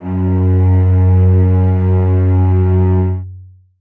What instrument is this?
acoustic string instrument